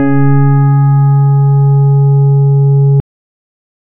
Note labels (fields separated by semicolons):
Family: organ; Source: electronic; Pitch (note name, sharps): C#3; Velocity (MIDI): 127; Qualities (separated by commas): dark